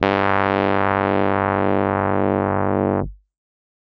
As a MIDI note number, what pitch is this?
31